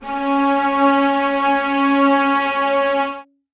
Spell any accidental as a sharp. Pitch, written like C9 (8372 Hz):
C#4 (277.2 Hz)